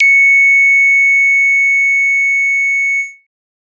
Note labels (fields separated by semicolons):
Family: bass; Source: synthesizer; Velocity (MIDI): 25; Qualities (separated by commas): bright, distorted